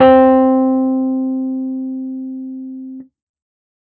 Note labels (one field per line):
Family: keyboard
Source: electronic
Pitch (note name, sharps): C4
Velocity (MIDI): 127